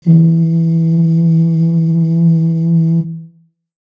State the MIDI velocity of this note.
25